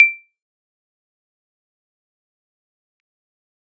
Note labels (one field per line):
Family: keyboard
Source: electronic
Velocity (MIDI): 25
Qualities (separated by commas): fast decay, percussive